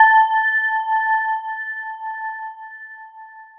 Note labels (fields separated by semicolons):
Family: mallet percussion; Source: electronic; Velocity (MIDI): 25; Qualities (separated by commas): long release